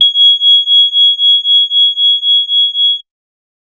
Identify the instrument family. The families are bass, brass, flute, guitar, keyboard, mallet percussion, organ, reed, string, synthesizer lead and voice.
organ